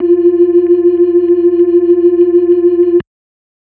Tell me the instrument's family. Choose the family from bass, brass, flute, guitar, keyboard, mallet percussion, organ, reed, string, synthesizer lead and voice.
organ